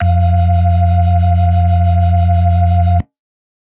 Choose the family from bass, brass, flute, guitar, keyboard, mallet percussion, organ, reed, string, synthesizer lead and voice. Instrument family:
organ